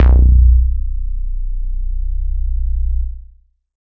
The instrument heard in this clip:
synthesizer bass